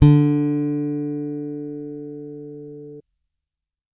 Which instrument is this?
electronic bass